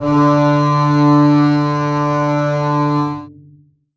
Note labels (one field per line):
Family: string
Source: acoustic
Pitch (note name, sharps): D3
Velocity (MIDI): 50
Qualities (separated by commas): long release, reverb